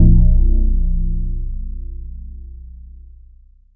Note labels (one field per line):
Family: mallet percussion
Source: electronic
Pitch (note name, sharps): B0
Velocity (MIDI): 75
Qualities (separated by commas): long release